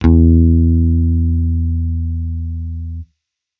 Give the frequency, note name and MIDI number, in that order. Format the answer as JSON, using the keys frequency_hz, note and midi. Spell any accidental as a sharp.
{"frequency_hz": 82.41, "note": "E2", "midi": 40}